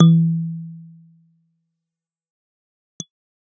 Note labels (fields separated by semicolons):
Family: keyboard; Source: electronic; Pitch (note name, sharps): E3; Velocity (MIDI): 25